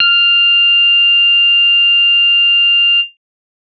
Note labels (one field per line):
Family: bass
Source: synthesizer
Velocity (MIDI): 50